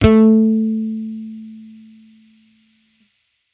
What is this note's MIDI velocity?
25